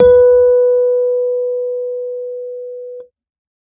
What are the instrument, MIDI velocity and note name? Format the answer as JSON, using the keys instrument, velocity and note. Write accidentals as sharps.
{"instrument": "electronic keyboard", "velocity": 50, "note": "B4"}